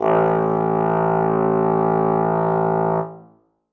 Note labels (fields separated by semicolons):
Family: brass; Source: acoustic; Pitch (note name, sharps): A1; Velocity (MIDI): 75; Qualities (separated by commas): reverb